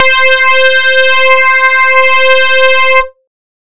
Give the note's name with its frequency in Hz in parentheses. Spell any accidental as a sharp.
C5 (523.3 Hz)